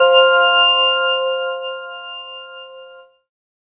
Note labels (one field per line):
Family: keyboard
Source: synthesizer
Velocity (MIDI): 25